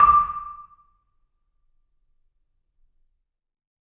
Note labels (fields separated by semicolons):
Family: mallet percussion; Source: acoustic; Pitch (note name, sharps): D6; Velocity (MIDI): 127; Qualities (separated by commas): percussive, reverb